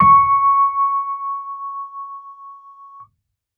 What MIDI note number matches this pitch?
85